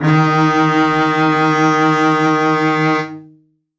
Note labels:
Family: string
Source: acoustic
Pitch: D#3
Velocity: 127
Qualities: reverb

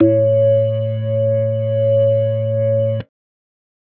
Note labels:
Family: organ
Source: electronic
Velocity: 127

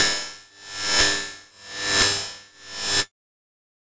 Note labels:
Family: guitar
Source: electronic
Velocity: 75

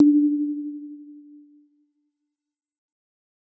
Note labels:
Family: mallet percussion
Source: acoustic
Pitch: D4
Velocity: 100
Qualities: dark, fast decay

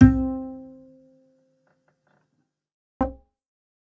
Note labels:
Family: bass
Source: acoustic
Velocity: 100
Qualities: fast decay, percussive

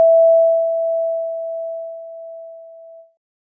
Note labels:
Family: keyboard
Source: electronic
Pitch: E5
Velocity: 50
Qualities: multiphonic

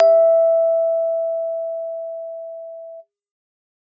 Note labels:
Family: keyboard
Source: acoustic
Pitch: E5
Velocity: 127

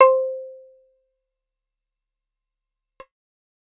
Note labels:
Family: guitar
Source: acoustic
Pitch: C5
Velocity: 50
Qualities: fast decay, percussive

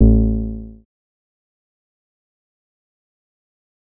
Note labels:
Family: synthesizer lead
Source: synthesizer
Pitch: A1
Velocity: 50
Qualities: distorted, fast decay

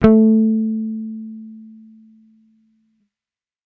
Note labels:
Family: bass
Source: electronic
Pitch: A3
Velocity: 100

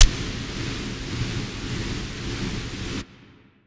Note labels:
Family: flute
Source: acoustic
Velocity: 100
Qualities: distorted

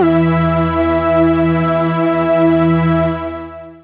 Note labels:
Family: synthesizer lead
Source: synthesizer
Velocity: 75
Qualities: long release

